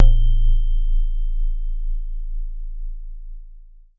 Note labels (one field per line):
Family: mallet percussion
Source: acoustic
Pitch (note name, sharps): A0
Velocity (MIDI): 100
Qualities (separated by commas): long release